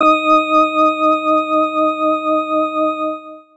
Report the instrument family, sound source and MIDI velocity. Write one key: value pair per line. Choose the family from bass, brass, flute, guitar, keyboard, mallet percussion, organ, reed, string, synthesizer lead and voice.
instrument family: organ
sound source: electronic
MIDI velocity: 50